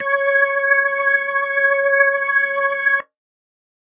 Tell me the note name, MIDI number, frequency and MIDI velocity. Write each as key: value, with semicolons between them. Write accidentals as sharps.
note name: C#5; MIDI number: 73; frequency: 554.4 Hz; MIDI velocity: 100